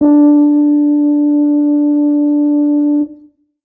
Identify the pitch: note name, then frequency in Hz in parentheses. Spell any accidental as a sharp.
D4 (293.7 Hz)